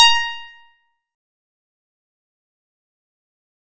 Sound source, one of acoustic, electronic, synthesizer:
acoustic